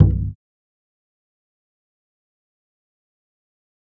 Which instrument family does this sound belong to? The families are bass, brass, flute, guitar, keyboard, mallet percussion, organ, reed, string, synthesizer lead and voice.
bass